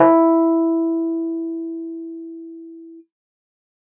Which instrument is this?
electronic keyboard